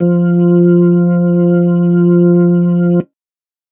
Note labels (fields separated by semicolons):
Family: organ; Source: electronic; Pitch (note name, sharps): F3; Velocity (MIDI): 25; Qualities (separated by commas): dark